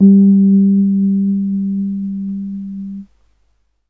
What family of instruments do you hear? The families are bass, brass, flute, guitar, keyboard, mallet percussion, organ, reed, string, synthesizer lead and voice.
keyboard